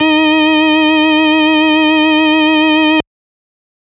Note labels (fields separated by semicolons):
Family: organ; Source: electronic; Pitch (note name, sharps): D#4; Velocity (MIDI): 75; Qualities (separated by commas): distorted